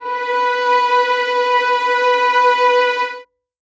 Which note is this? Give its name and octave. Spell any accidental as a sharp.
B4